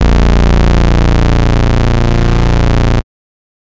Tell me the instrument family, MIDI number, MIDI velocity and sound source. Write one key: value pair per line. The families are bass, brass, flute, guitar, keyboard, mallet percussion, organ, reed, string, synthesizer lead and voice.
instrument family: bass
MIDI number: 22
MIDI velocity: 100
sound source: synthesizer